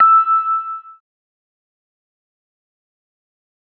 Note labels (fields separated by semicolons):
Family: organ; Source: electronic; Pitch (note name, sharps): E6; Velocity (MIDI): 127; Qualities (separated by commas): fast decay